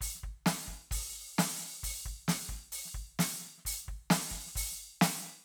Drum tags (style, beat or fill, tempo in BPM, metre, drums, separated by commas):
pop, beat, 132 BPM, 4/4, open hi-hat, snare, kick